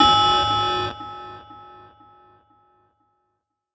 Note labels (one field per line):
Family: keyboard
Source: electronic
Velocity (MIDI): 25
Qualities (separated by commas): bright, distorted